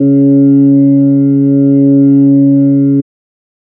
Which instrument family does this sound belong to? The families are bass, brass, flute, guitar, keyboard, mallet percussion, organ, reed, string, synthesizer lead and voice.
organ